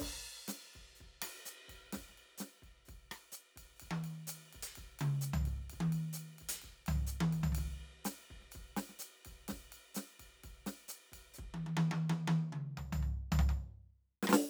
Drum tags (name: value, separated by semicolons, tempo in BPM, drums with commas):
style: bossa nova; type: beat; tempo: 127 BPM; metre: 4/4; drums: crash, ride, closed hi-hat, hi-hat pedal, snare, cross-stick, high tom, mid tom, floor tom, kick